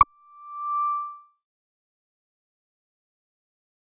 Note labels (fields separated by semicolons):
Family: bass; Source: synthesizer; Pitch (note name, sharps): D6; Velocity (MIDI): 25; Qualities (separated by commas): fast decay